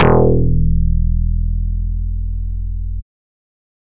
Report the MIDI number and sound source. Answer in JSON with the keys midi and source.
{"midi": 28, "source": "synthesizer"}